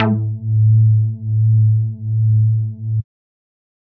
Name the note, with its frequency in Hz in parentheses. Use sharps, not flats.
A2 (110 Hz)